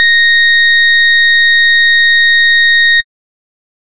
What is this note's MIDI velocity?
25